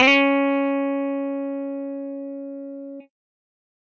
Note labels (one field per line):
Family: guitar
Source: electronic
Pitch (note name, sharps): C#4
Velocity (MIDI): 127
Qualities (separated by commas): distorted